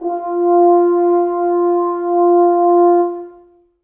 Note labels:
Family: brass; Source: acoustic; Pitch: F4; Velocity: 75; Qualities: long release, reverb

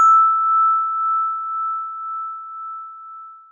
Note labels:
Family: mallet percussion; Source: acoustic; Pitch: E6; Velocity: 100; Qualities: bright, long release

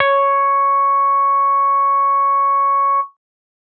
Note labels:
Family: bass; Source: synthesizer; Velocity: 75

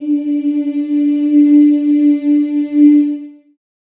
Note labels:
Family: voice; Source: acoustic; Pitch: D4; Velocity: 50; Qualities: reverb

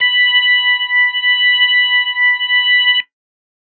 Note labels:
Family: organ; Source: electronic; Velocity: 127

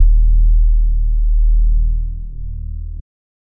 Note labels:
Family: bass; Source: synthesizer; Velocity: 25; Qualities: dark

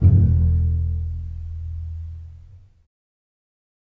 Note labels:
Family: string; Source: acoustic; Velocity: 50; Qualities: dark, reverb

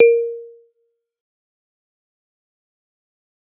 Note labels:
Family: mallet percussion; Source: acoustic; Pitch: A#4; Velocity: 127; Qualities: fast decay, percussive

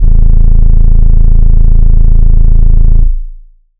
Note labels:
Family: organ; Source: electronic; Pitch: A0; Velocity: 100; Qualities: dark, long release

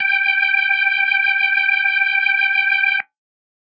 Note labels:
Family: organ; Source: electronic; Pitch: G5; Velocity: 127

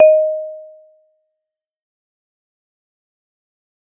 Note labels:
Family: mallet percussion; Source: acoustic; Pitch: D#5; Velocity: 127; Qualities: fast decay, percussive

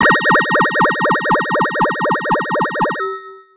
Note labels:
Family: organ; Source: electronic; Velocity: 75; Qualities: bright

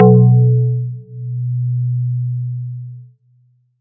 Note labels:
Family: guitar; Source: synthesizer; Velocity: 50; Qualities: dark

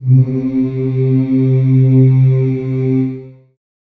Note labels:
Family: voice; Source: acoustic; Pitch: C3; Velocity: 100; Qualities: reverb

